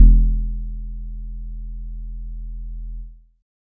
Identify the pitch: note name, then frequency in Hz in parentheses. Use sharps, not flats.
E1 (41.2 Hz)